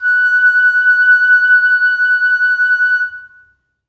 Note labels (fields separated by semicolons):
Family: flute; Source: acoustic; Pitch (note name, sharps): F#6; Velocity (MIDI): 25; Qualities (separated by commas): reverb